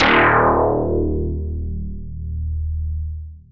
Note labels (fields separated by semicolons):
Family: synthesizer lead; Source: synthesizer; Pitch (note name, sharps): D#1; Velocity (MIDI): 127; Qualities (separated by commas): long release